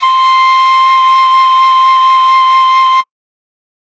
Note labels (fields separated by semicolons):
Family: flute; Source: acoustic; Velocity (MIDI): 75